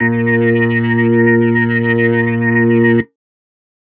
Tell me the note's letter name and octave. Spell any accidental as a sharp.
A#2